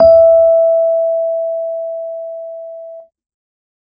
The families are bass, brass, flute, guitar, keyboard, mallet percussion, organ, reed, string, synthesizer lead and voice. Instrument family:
keyboard